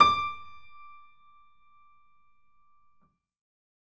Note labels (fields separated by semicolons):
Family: keyboard; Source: acoustic; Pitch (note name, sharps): D6; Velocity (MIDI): 127; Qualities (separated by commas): percussive, reverb